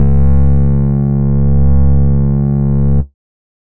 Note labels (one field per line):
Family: bass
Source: synthesizer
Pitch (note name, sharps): C#2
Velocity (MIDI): 75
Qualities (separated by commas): distorted, multiphonic, tempo-synced